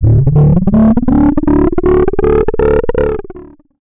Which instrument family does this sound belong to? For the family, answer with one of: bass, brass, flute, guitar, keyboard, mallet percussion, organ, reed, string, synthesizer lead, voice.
bass